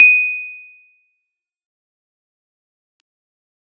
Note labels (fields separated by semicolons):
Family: keyboard; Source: electronic; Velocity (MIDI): 25; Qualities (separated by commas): bright, fast decay, percussive